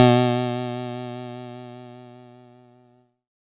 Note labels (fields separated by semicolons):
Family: keyboard; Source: electronic; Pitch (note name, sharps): B2; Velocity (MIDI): 127; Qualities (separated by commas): bright